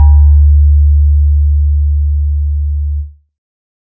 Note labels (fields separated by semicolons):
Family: synthesizer lead; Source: synthesizer; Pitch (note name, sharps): D2; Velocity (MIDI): 25